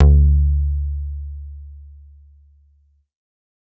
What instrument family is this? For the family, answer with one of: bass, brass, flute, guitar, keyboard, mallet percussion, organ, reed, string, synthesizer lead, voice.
bass